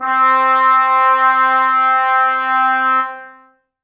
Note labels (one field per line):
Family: brass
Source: acoustic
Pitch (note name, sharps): C4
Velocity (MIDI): 100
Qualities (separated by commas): bright, reverb